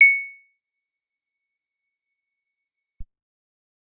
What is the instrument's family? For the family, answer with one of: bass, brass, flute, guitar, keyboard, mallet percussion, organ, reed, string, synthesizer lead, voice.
guitar